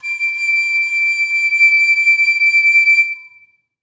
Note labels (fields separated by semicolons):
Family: flute; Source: acoustic; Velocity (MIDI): 25; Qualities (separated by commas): reverb